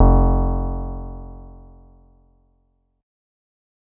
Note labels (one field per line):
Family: bass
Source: synthesizer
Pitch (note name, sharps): F1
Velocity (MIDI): 75